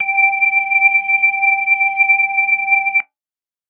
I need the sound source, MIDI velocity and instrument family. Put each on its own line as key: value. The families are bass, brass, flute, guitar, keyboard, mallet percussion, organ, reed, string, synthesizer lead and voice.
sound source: electronic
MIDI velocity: 127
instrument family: organ